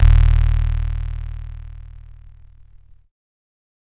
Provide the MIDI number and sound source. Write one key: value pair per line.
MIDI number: 27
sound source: electronic